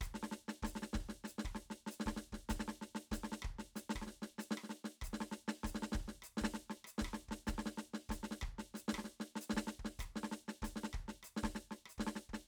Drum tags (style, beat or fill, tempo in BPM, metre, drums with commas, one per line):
maracatu
beat
96 BPM
4/4
hi-hat pedal, snare, cross-stick, kick